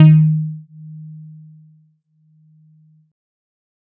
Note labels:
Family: keyboard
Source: electronic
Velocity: 50

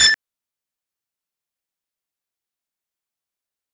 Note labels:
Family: bass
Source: synthesizer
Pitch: A6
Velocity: 127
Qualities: fast decay, percussive

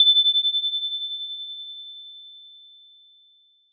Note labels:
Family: mallet percussion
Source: acoustic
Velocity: 127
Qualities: bright, multiphonic

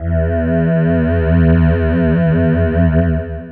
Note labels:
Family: voice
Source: synthesizer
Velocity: 25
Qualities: distorted, long release

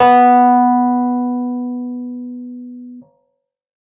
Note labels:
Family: keyboard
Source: electronic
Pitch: B3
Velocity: 127

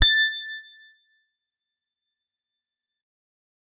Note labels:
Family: guitar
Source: electronic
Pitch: A6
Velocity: 127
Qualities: bright, percussive

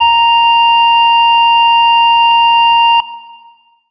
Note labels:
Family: organ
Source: electronic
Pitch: A#5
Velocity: 127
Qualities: long release

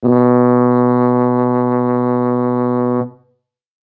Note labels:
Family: brass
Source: acoustic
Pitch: B2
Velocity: 100

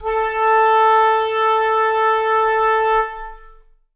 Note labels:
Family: reed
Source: acoustic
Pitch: A4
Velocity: 50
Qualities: long release, reverb

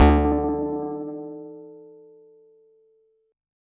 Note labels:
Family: guitar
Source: electronic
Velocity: 100

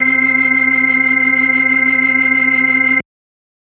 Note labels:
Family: organ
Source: electronic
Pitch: C4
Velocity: 100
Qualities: dark

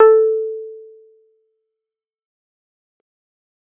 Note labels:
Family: keyboard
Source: electronic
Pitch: A4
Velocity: 50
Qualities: fast decay

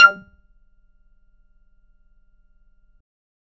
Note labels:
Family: bass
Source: synthesizer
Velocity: 50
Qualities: percussive

